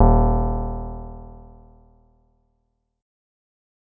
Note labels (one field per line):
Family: bass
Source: synthesizer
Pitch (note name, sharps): D#1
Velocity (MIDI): 25